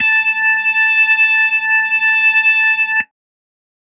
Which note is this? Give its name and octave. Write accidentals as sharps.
A5